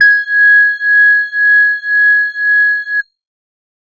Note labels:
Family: organ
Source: electronic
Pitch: G#6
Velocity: 127

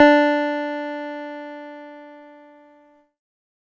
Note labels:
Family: keyboard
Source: electronic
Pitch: D4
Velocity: 25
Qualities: distorted

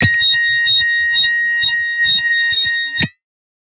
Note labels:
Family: guitar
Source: electronic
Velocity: 100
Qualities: bright, distorted

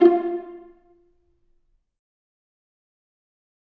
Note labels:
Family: string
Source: acoustic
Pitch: F4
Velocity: 127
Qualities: dark, fast decay, percussive, reverb

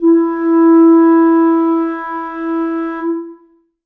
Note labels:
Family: reed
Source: acoustic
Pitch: E4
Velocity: 25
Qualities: reverb

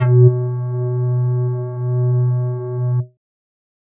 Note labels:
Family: flute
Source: synthesizer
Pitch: B2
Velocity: 50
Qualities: distorted

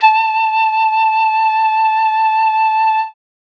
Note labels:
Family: flute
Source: acoustic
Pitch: A5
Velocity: 127

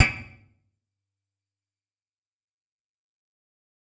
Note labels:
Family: guitar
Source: electronic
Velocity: 100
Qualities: fast decay, percussive, reverb

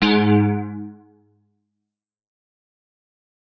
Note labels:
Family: guitar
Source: electronic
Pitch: G#2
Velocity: 127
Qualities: fast decay

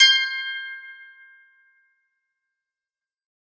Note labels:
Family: guitar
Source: acoustic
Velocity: 100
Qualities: bright, fast decay

